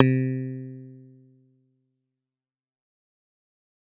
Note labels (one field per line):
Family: bass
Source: synthesizer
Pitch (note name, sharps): C3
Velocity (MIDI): 100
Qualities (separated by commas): fast decay